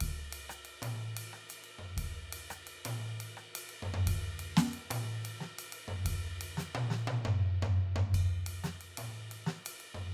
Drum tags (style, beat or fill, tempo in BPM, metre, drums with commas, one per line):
Latin
beat
118 BPM
4/4
ride, ride bell, hi-hat pedal, snare, cross-stick, mid tom, floor tom, kick